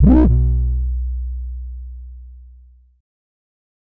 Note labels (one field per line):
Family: bass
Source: synthesizer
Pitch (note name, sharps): B1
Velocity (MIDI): 50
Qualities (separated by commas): distorted